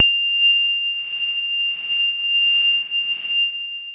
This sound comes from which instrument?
electronic keyboard